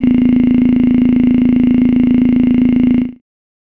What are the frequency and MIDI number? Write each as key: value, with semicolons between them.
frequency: 27.5 Hz; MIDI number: 21